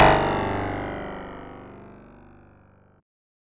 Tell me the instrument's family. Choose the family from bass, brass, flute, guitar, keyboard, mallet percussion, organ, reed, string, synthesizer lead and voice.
synthesizer lead